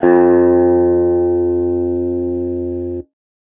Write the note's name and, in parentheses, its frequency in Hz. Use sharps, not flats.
F2 (87.31 Hz)